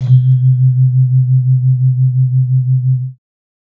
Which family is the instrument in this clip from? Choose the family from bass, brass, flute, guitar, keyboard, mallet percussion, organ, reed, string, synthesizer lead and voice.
mallet percussion